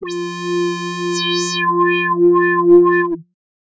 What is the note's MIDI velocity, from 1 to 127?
100